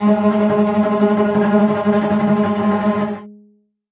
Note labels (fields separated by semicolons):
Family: string; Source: acoustic; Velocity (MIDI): 100; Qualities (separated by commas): non-linear envelope, reverb